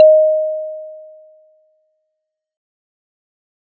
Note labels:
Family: mallet percussion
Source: acoustic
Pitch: D#5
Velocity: 75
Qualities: fast decay

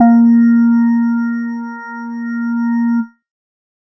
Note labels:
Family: organ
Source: electronic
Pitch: A#3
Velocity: 100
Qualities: dark

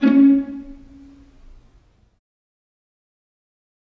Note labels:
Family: string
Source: acoustic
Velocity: 50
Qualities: dark, fast decay, reverb

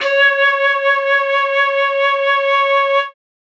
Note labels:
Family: flute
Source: acoustic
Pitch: C#5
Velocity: 127

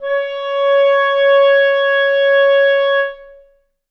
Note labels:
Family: reed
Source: acoustic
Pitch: C#5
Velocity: 100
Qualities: reverb

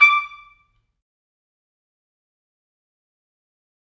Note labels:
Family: brass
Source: acoustic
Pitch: D6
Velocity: 50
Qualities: fast decay, percussive, reverb

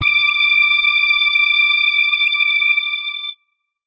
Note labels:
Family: guitar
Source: electronic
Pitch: D6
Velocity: 127

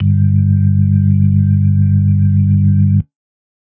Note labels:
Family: organ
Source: electronic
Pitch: G1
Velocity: 127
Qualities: dark

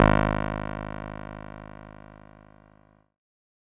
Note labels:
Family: keyboard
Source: electronic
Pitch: G#1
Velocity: 127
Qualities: distorted

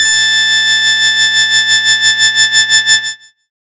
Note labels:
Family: bass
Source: synthesizer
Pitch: A6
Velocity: 75

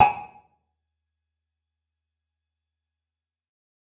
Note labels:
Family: guitar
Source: electronic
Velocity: 25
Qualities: percussive, reverb

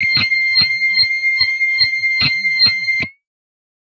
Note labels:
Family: guitar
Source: electronic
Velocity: 75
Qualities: bright, distorted

